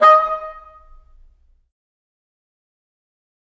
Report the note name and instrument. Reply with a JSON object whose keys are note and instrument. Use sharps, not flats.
{"note": "D#5", "instrument": "acoustic reed instrument"}